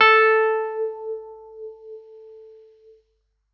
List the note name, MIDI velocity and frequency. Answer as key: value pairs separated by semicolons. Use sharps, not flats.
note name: A4; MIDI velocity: 100; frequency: 440 Hz